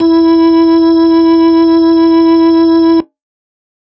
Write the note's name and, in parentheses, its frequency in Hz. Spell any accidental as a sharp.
E4 (329.6 Hz)